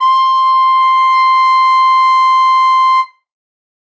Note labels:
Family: flute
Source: acoustic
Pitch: C6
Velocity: 127

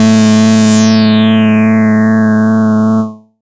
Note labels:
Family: bass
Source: synthesizer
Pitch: A2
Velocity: 100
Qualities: bright, distorted, non-linear envelope

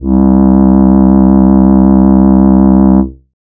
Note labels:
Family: voice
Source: synthesizer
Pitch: C2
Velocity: 127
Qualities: distorted

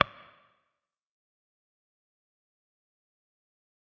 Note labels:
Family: guitar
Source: electronic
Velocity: 25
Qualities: distorted, fast decay, percussive

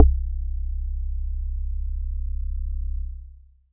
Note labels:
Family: mallet percussion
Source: acoustic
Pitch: C1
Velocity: 127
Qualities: dark

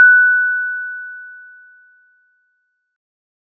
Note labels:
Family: mallet percussion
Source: acoustic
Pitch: F#6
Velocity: 25

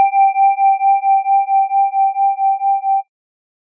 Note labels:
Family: organ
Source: electronic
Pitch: G5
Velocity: 75

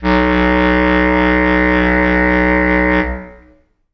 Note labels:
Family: reed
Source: acoustic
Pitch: B1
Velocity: 100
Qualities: long release, reverb

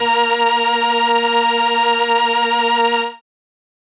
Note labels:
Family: keyboard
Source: synthesizer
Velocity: 25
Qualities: bright

